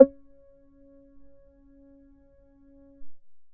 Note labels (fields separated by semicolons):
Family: bass; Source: synthesizer; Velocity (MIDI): 25; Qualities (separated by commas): distorted, percussive